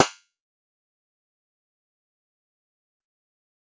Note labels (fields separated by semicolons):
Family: guitar; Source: synthesizer; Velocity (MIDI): 50; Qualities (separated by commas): fast decay, percussive